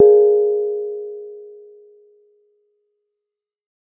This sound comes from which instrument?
acoustic mallet percussion instrument